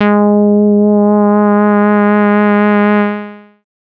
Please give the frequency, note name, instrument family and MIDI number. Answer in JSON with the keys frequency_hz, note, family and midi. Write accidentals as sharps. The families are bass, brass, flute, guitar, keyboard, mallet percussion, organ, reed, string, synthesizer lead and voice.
{"frequency_hz": 207.7, "note": "G#3", "family": "bass", "midi": 56}